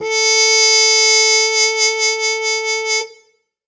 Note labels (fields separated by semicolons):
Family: brass; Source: acoustic; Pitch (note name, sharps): A4; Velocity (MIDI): 127; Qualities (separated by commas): bright